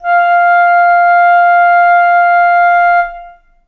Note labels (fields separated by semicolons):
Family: flute; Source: acoustic; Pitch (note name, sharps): F5; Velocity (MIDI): 50; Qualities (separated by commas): reverb